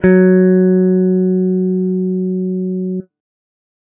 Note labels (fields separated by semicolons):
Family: guitar; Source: electronic; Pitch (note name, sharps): F#3; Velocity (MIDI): 75